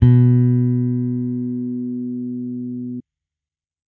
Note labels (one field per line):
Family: bass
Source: electronic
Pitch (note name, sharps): B2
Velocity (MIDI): 50